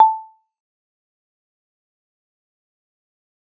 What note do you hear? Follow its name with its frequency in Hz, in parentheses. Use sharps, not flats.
A5 (880 Hz)